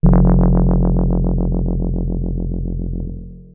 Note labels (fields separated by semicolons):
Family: keyboard; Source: electronic; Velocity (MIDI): 75; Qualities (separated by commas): dark, distorted, long release